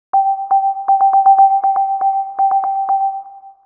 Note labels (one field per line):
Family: mallet percussion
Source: synthesizer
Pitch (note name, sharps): G5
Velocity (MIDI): 25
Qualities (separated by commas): long release, multiphonic, percussive, tempo-synced